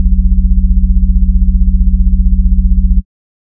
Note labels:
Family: organ; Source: electronic; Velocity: 127; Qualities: dark

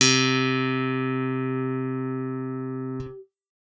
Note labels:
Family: guitar; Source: electronic; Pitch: C3; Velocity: 127; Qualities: reverb

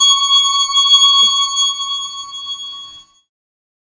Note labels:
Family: keyboard; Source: synthesizer; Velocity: 100; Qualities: bright

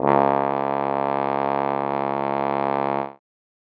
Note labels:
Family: brass; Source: acoustic; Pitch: C#2; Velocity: 127; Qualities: bright

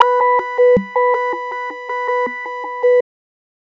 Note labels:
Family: bass; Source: synthesizer; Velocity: 100; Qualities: tempo-synced

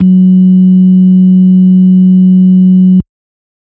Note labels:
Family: organ; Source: electronic; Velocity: 100; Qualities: dark

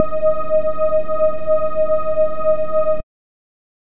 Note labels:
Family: bass; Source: synthesizer; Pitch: D#5; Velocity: 25; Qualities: dark

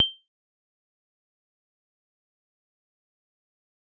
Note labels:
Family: mallet percussion; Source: acoustic; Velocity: 25; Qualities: bright, fast decay, percussive

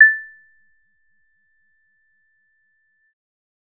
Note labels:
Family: bass; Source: synthesizer; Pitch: A6; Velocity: 100; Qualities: percussive

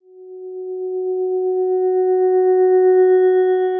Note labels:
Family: guitar; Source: electronic; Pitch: F#4; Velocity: 127; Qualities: dark, long release

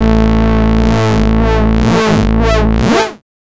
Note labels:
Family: bass; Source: synthesizer; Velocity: 100; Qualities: distorted, non-linear envelope

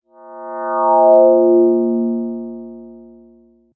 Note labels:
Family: mallet percussion; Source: electronic; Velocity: 127

